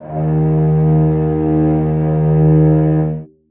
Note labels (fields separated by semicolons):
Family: string; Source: acoustic; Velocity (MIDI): 25; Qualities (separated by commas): reverb